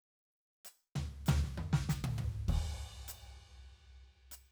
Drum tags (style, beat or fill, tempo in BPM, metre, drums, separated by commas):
jazz fusion, fill, 96 BPM, 4/4, crash, percussion, snare, high tom, mid tom, floor tom, kick